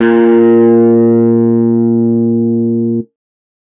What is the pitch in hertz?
116.5 Hz